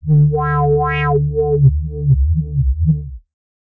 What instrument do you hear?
synthesizer bass